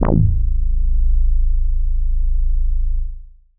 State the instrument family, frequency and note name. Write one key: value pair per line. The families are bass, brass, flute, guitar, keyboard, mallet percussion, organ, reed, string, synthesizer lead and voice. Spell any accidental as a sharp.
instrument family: bass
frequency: 27.5 Hz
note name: A0